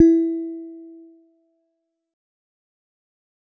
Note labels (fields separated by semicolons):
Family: mallet percussion; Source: acoustic; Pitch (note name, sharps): E4; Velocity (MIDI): 50; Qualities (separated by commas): fast decay